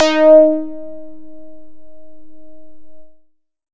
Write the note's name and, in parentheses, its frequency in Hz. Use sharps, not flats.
D#4 (311.1 Hz)